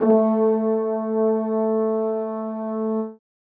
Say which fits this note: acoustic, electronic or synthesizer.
acoustic